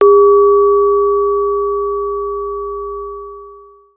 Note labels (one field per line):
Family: keyboard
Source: acoustic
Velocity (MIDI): 127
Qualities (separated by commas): long release